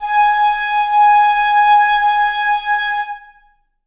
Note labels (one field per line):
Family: reed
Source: acoustic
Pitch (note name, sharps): G#5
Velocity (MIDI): 25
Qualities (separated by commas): reverb